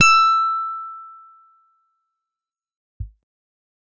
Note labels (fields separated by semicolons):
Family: guitar; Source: electronic; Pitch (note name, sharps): E6; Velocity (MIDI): 50; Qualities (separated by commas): bright, distorted, fast decay